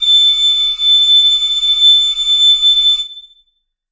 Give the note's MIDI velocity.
100